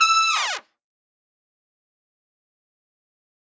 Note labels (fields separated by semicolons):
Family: brass; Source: acoustic; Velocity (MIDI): 127; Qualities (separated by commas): fast decay, reverb